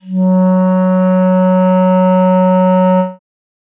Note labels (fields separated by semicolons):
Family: reed; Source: acoustic; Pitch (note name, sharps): F#3; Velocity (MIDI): 25; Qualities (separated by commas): dark